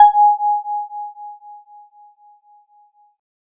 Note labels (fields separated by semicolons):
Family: keyboard; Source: electronic; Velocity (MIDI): 25